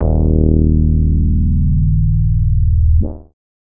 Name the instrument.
synthesizer bass